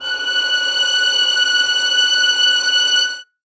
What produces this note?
acoustic string instrument